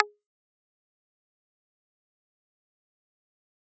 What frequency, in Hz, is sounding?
415.3 Hz